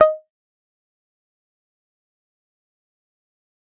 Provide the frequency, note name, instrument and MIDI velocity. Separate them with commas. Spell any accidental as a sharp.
622.3 Hz, D#5, electronic guitar, 25